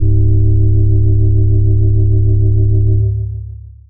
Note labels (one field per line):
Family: mallet percussion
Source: electronic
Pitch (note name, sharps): C#0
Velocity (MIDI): 50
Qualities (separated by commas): long release